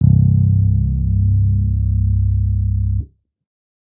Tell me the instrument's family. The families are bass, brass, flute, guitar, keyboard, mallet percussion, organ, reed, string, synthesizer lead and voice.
bass